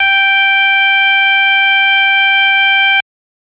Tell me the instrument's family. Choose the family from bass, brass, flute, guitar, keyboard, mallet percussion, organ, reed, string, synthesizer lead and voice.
organ